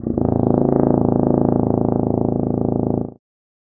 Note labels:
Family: brass; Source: acoustic; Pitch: A0; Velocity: 100; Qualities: dark

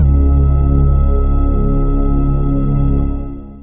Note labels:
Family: synthesizer lead; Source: synthesizer; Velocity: 100; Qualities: long release

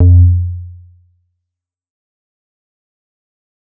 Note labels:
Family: bass; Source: synthesizer; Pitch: F2; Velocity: 75; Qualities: dark, fast decay

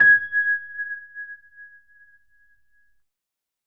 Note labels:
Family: keyboard; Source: electronic; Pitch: G#6; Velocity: 75; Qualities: reverb

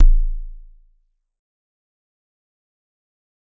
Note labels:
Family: mallet percussion; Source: acoustic; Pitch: A0; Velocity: 100; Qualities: fast decay, percussive

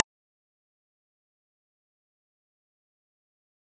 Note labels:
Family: guitar; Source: electronic; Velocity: 127; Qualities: fast decay, percussive

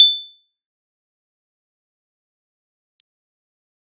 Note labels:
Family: keyboard; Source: electronic; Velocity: 75; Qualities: bright, fast decay, percussive

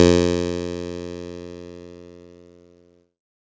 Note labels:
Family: keyboard; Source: electronic; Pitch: F2; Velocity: 100; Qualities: bright, distorted

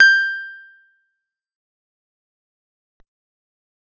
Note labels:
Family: guitar; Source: acoustic; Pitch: G6; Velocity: 50; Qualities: fast decay, percussive

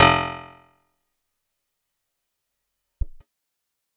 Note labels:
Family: guitar; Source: acoustic; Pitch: F1; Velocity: 127; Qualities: fast decay, percussive

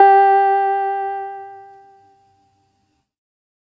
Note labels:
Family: keyboard; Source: electronic; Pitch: G4; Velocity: 50

